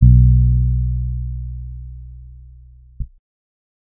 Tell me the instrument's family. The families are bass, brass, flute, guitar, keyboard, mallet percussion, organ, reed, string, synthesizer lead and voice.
bass